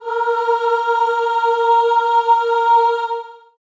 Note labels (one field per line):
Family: voice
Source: acoustic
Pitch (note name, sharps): A#4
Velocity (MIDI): 127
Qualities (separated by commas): reverb